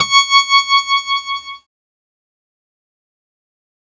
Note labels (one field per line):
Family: keyboard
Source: synthesizer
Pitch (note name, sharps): C#6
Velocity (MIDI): 25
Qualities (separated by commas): bright, distorted, fast decay